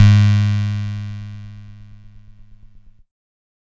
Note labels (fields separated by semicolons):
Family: keyboard; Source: electronic; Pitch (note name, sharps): G#2; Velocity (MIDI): 75; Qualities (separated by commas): bright, distorted